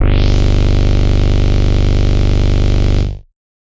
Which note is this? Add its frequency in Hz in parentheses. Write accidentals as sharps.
G0 (24.5 Hz)